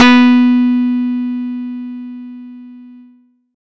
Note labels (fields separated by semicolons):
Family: guitar; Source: acoustic; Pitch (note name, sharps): B3; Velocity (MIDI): 75